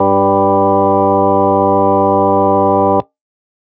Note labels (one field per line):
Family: organ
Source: electronic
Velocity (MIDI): 100